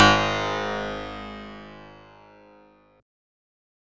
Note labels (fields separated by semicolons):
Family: synthesizer lead; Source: synthesizer; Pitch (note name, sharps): G#1; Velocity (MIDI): 75; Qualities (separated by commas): bright, distorted